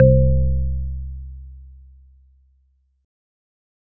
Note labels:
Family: organ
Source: electronic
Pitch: C2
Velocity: 50

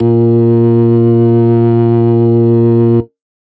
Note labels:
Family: organ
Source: electronic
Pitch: A#2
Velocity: 50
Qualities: distorted

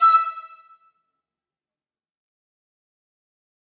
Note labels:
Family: flute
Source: acoustic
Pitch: E6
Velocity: 127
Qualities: fast decay, percussive, reverb

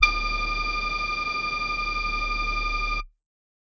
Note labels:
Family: voice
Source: synthesizer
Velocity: 25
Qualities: multiphonic

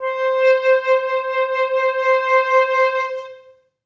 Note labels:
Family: flute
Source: acoustic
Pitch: C5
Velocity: 25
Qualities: long release, reverb

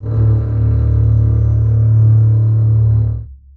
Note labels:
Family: string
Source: acoustic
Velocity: 25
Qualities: long release, reverb

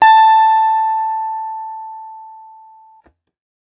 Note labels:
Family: guitar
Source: electronic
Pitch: A5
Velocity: 127

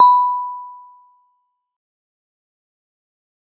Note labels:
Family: mallet percussion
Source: acoustic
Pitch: B5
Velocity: 25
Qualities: fast decay

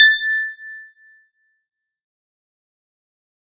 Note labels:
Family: guitar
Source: synthesizer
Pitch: A6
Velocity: 100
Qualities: bright, fast decay

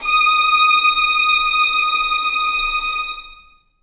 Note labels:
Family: string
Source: acoustic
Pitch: D#6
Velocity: 50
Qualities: bright, reverb

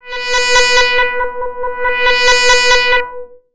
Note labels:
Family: bass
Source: synthesizer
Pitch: B4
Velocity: 75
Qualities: tempo-synced

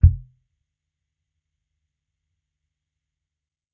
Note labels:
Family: bass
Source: electronic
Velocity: 25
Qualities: fast decay, percussive

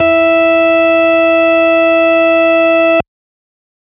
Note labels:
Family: organ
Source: electronic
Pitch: E4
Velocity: 100

